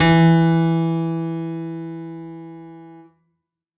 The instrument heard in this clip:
acoustic keyboard